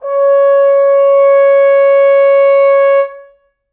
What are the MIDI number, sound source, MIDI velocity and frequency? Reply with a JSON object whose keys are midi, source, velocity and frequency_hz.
{"midi": 73, "source": "acoustic", "velocity": 100, "frequency_hz": 554.4}